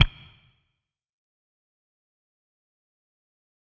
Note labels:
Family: guitar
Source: electronic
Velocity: 25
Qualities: distorted, fast decay, percussive

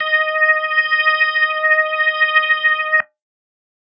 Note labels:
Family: organ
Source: electronic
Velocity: 50

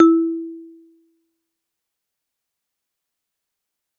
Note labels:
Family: mallet percussion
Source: acoustic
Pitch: E4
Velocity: 127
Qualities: fast decay, percussive

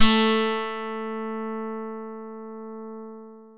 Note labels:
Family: guitar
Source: synthesizer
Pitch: A3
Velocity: 25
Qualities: bright

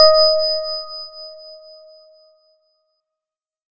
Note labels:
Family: organ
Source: electronic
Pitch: D#5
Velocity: 50

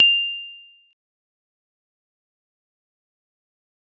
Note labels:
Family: mallet percussion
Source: acoustic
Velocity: 50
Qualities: bright, fast decay, percussive

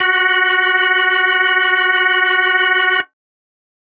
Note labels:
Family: organ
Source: electronic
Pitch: F#4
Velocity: 75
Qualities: distorted

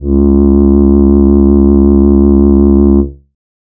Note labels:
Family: voice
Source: synthesizer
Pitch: C#2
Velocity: 100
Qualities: distorted

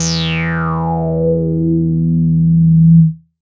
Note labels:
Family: bass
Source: synthesizer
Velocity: 50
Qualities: bright, distorted, non-linear envelope

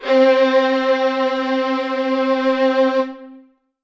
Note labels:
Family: string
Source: acoustic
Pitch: C4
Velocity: 127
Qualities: reverb

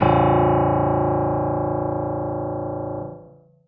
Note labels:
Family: keyboard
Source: acoustic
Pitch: A0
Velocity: 50

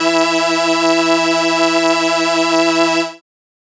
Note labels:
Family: keyboard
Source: synthesizer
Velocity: 50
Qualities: bright

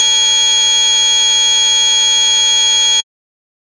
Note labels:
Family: bass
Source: synthesizer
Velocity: 25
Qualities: bright, distorted

